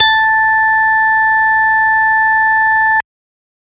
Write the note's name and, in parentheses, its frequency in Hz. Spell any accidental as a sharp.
A5 (880 Hz)